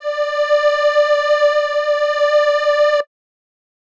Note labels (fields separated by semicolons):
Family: reed; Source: acoustic; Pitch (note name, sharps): D5; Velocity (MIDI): 75